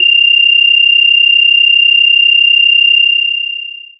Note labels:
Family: bass; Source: synthesizer; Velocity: 75; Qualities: bright, distorted, long release

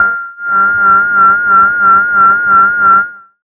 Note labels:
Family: bass; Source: synthesizer; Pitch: F6; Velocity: 25; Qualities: tempo-synced

